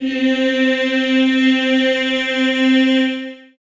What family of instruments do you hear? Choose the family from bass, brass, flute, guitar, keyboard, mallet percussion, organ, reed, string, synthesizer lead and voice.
voice